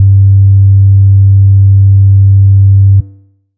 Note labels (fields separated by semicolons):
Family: bass; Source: synthesizer; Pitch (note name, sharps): G2; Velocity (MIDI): 127; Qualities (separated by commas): dark